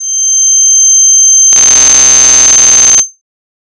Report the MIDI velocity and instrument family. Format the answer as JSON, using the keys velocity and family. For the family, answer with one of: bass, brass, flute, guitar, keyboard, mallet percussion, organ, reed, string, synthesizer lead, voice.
{"velocity": 25, "family": "voice"}